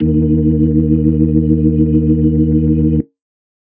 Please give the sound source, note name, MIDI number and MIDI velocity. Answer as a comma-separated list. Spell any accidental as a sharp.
electronic, D#2, 39, 25